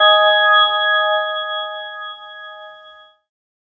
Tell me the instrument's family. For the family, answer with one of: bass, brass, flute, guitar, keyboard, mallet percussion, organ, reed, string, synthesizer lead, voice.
keyboard